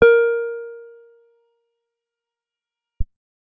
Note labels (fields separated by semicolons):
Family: guitar; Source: acoustic; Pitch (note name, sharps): A#4; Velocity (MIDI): 25; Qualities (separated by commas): fast decay